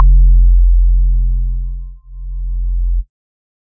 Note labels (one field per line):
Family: organ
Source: electronic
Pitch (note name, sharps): F1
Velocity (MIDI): 75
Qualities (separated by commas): dark